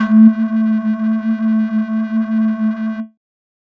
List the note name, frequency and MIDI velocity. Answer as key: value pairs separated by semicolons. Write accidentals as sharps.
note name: A3; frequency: 220 Hz; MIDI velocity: 75